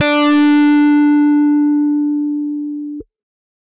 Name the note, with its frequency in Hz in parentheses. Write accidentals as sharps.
D4 (293.7 Hz)